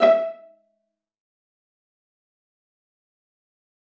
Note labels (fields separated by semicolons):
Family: string; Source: acoustic; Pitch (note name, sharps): E5; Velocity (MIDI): 100; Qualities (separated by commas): fast decay, percussive, reverb